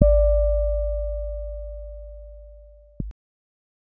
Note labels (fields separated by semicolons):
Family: keyboard; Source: electronic; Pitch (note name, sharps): D5; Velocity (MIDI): 25; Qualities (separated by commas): dark